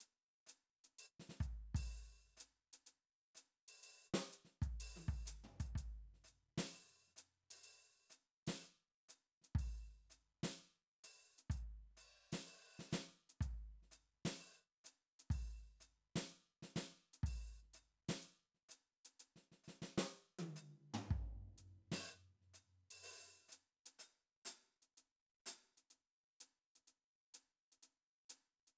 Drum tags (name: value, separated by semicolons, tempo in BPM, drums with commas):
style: jazz; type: beat; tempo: 125 BPM; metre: 4/4; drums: closed hi-hat, open hi-hat, hi-hat pedal, snare, high tom, floor tom, kick